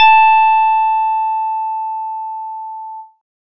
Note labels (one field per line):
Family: bass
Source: synthesizer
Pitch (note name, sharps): A5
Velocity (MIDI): 127